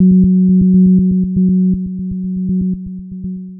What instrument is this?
synthesizer lead